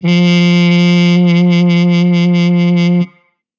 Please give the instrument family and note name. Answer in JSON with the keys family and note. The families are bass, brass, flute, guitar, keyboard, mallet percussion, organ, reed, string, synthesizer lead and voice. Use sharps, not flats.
{"family": "brass", "note": "F3"}